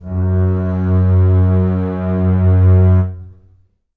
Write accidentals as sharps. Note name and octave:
F#2